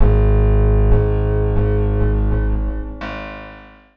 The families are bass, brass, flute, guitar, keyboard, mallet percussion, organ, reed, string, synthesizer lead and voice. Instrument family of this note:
guitar